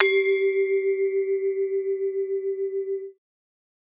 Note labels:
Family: mallet percussion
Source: acoustic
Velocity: 100

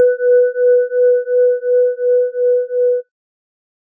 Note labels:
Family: organ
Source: electronic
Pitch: B4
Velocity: 25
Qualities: dark

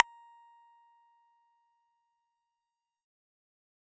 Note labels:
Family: bass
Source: synthesizer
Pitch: A#5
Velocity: 50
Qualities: fast decay, percussive

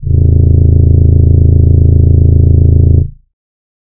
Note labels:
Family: voice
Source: synthesizer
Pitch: A0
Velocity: 127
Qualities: distorted

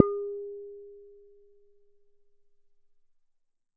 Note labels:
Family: bass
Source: synthesizer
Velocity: 75

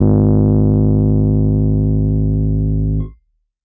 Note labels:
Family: keyboard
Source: electronic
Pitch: G#1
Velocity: 100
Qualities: distorted

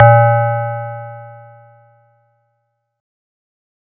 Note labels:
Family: mallet percussion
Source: acoustic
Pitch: A#2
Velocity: 50

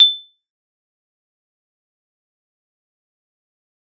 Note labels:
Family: mallet percussion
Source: acoustic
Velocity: 50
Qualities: bright, fast decay, percussive

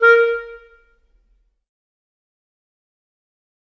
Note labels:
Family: reed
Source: acoustic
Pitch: A#4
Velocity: 100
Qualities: fast decay, percussive, reverb

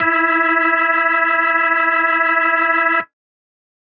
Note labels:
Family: organ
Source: electronic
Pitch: E4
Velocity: 127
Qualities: distorted

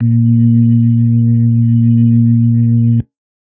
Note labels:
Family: organ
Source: electronic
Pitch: A#2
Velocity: 127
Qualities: dark

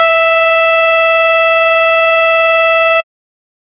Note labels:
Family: bass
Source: synthesizer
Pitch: E5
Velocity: 25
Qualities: bright, distorted

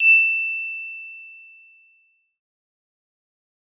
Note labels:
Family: synthesizer lead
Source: synthesizer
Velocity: 50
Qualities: bright, distorted, fast decay

